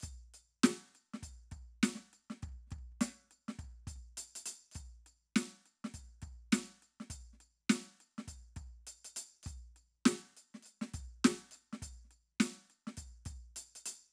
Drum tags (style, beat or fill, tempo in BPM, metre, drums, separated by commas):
New Orleans funk, beat, 102 BPM, 4/4, percussion, snare, kick